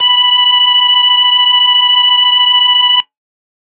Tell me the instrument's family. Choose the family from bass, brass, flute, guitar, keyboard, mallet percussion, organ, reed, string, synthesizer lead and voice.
organ